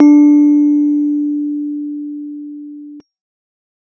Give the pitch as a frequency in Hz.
293.7 Hz